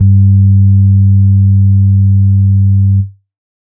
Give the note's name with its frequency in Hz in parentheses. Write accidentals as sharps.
G2 (98 Hz)